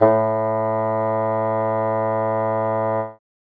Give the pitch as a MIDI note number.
45